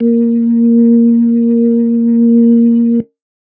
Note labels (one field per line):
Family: organ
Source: electronic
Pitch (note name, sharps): A#3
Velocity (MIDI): 25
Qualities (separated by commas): dark